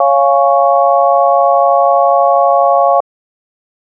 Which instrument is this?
electronic organ